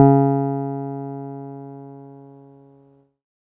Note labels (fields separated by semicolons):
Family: keyboard; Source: electronic; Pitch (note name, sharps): C#3; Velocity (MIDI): 25; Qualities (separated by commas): dark